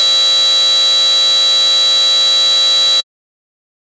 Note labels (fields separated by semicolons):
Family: bass; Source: synthesizer; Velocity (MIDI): 127; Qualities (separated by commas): bright, distorted